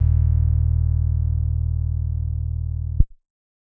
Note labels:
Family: keyboard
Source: electronic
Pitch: D#1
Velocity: 25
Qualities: dark

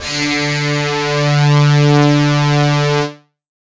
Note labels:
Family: guitar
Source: electronic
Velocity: 100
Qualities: distorted

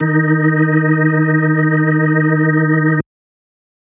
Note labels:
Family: organ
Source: electronic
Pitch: D#3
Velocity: 25

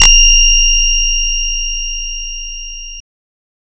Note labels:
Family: guitar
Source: synthesizer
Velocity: 50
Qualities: bright, distorted

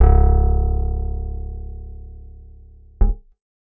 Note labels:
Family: guitar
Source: acoustic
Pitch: C#1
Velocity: 75

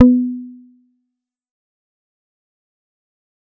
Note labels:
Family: bass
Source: synthesizer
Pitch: B3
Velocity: 75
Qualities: dark, distorted, fast decay, percussive

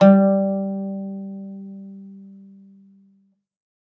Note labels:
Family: guitar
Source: acoustic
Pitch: G3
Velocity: 127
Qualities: reverb

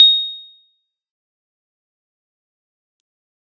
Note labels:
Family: keyboard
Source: electronic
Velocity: 50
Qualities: bright, fast decay, percussive

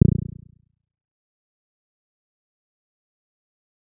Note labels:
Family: bass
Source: synthesizer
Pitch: A#0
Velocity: 127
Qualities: dark, fast decay, percussive

